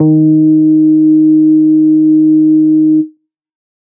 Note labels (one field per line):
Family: bass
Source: synthesizer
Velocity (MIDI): 50